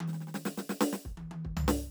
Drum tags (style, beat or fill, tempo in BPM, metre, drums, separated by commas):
fast funk, fill, 125 BPM, 4/4, closed hi-hat, snare, high tom, floor tom, kick